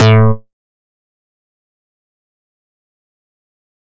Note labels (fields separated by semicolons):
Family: bass; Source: synthesizer; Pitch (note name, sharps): A2; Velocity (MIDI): 100; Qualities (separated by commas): fast decay, percussive